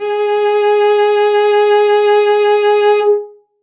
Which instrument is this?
acoustic string instrument